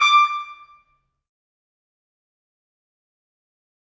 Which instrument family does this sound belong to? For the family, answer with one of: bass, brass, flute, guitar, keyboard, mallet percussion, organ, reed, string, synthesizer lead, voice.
brass